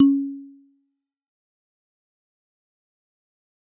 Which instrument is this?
acoustic mallet percussion instrument